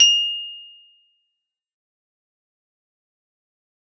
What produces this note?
acoustic guitar